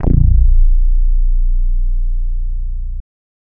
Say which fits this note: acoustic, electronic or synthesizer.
synthesizer